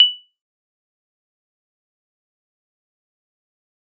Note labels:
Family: mallet percussion; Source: acoustic; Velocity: 75; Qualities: bright, fast decay, percussive

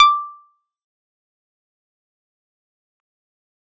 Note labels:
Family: keyboard; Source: electronic; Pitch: D6; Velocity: 100; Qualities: fast decay, percussive

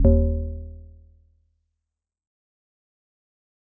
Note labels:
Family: mallet percussion; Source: acoustic; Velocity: 127; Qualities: dark, fast decay, multiphonic

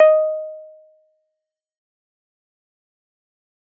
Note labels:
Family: keyboard; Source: electronic; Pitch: D#5; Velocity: 50; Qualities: fast decay, percussive

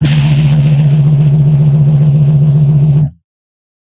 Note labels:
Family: guitar; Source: electronic; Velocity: 75; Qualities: bright, distorted

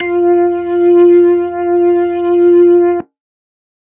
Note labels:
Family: organ; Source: electronic; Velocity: 50

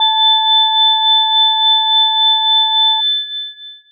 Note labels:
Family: mallet percussion; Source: electronic; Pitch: A5; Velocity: 25; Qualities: bright, long release

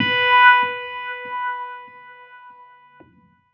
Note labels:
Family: keyboard; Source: electronic; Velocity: 25

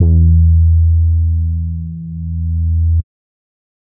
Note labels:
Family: bass; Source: synthesizer; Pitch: E2; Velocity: 127; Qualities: dark

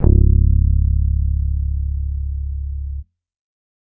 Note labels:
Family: bass; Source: electronic; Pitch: C#1; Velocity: 100

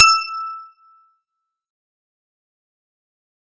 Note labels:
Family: guitar; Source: synthesizer; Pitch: E6; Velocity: 127; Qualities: bright, fast decay

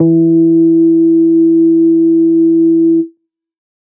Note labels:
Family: bass; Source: synthesizer; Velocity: 25

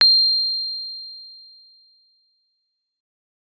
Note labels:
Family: keyboard; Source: electronic; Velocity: 75

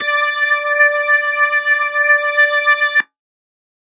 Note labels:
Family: organ; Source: electronic; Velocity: 100

